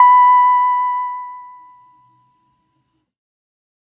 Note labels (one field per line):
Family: keyboard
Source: electronic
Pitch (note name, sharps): B5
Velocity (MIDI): 100